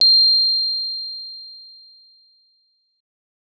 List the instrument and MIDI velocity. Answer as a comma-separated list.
electronic keyboard, 75